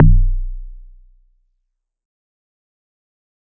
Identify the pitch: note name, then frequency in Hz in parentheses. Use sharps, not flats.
B0 (30.87 Hz)